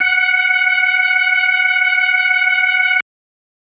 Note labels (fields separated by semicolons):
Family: organ; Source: electronic; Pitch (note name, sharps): F#5; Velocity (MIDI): 50